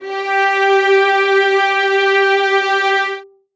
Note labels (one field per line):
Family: string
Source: acoustic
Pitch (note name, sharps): G4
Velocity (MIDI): 127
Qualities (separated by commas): reverb